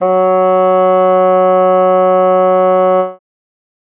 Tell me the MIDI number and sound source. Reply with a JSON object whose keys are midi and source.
{"midi": 54, "source": "acoustic"}